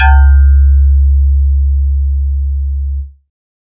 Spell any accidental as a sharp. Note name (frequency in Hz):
C#2 (69.3 Hz)